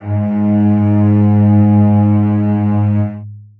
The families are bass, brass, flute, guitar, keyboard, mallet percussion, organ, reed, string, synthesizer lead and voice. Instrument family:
string